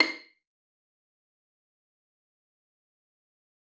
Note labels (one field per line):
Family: string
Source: acoustic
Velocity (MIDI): 75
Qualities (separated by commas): fast decay, percussive, reverb